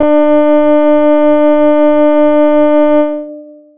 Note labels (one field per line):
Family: keyboard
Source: electronic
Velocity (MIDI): 25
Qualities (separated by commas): distorted, long release